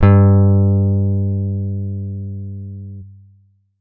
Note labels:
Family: guitar; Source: electronic; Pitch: G2; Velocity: 50

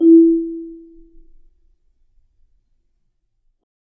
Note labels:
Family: mallet percussion; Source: acoustic; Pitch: E4; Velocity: 25; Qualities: dark, reverb

